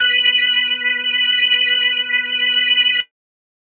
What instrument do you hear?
electronic organ